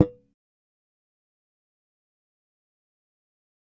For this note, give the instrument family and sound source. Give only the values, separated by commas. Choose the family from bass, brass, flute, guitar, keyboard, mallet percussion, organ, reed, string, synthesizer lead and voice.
bass, electronic